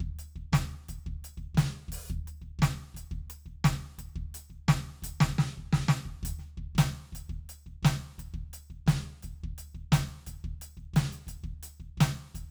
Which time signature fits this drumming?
4/4